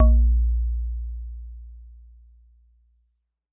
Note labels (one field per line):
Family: mallet percussion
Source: acoustic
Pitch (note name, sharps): A#1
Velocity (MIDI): 25